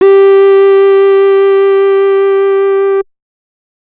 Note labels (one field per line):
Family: bass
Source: synthesizer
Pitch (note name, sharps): G4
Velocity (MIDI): 50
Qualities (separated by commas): distorted